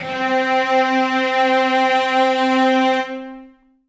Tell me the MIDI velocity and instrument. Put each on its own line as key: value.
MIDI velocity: 100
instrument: acoustic string instrument